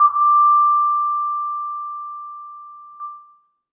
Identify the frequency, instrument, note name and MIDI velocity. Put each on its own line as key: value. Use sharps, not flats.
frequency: 1175 Hz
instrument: acoustic mallet percussion instrument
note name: D6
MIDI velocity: 50